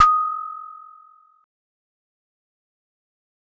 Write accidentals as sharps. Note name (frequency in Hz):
D#6 (1245 Hz)